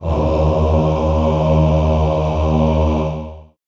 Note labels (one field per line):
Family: voice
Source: acoustic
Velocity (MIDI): 127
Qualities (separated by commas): long release, reverb